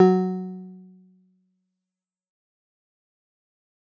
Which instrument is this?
synthesizer guitar